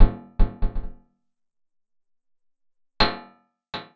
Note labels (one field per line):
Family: guitar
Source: acoustic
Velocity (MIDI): 25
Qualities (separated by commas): percussive, reverb